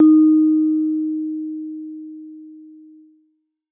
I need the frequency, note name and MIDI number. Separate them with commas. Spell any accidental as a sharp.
311.1 Hz, D#4, 63